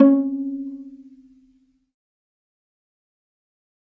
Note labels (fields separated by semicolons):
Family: string; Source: acoustic; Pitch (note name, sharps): C#4; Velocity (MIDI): 25; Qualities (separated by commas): dark, fast decay, reverb